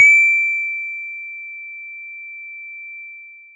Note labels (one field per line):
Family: mallet percussion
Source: acoustic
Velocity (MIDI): 75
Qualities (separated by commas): long release